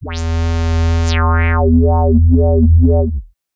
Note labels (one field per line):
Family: bass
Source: synthesizer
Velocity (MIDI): 100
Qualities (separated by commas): distorted, non-linear envelope